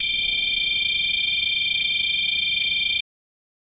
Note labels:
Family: organ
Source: electronic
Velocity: 127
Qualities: bright

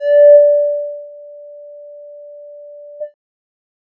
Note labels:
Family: bass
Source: synthesizer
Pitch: D5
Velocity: 75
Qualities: dark

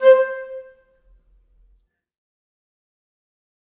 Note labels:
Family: reed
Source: acoustic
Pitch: C5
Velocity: 50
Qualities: fast decay, percussive, reverb

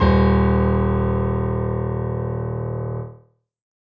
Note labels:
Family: keyboard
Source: acoustic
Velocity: 127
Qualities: reverb

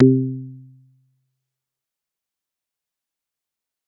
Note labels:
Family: bass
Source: synthesizer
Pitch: C3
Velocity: 127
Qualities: dark, fast decay, percussive

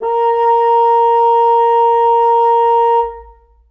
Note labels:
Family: reed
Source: acoustic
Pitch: A#4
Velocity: 75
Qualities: reverb

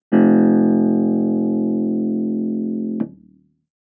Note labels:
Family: keyboard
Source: electronic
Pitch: F1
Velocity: 25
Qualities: distorted

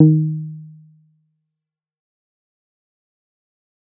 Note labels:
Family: guitar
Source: electronic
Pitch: D#3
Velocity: 25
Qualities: fast decay, percussive

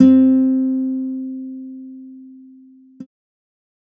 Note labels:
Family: guitar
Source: electronic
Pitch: C4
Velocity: 50

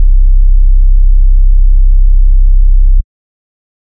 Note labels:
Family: bass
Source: synthesizer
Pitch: C1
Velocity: 127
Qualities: dark

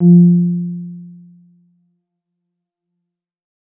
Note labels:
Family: keyboard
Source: electronic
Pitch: F3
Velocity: 50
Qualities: dark

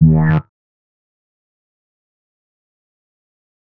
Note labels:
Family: bass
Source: synthesizer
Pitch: D#2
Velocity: 100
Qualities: distorted, fast decay, percussive

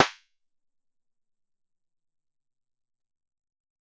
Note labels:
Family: guitar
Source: synthesizer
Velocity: 50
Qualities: fast decay, percussive

